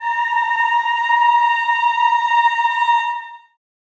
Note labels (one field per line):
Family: voice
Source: acoustic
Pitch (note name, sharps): A#5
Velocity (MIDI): 50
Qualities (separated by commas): reverb